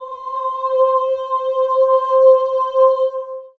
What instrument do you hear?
acoustic voice